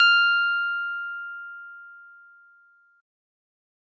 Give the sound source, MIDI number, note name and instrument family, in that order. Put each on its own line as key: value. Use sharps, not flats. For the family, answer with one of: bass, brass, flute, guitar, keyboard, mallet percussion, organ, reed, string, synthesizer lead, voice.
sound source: acoustic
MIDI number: 89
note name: F6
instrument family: keyboard